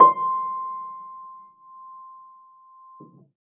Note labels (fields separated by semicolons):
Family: keyboard; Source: acoustic; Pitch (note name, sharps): C6; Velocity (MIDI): 25; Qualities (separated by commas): reverb